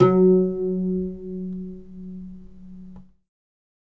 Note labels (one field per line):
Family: guitar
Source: acoustic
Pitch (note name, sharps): F#3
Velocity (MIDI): 25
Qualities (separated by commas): reverb